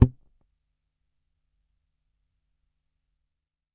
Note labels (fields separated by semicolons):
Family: bass; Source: electronic; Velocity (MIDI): 25; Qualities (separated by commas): percussive